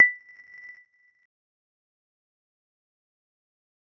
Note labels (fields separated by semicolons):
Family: mallet percussion; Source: electronic; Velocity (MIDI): 25; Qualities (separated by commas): fast decay, non-linear envelope, percussive